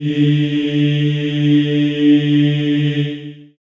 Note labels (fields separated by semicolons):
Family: voice; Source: acoustic; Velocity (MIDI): 100; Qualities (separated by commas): long release, reverb